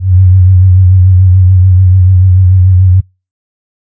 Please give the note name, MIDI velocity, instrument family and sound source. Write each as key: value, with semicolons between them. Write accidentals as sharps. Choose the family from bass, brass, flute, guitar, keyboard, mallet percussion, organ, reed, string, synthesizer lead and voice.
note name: F#2; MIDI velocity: 127; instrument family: flute; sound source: synthesizer